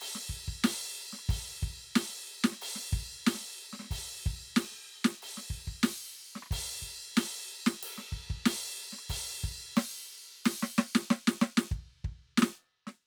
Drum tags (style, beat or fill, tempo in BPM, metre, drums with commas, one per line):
funk rock
beat
92 BPM
4/4
crash, snare, cross-stick, kick